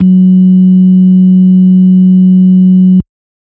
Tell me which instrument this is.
electronic organ